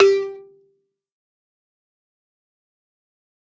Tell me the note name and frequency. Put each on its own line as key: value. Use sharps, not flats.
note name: G4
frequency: 392 Hz